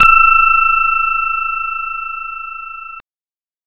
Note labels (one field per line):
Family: guitar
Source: synthesizer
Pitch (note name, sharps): E6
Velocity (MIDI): 100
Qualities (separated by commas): bright, distorted